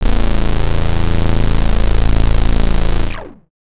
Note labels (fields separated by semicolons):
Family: bass; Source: synthesizer; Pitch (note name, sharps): A0; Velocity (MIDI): 127; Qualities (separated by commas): bright, distorted